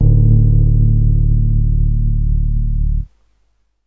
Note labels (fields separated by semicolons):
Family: keyboard; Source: electronic; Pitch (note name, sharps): D1; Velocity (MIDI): 50; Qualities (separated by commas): dark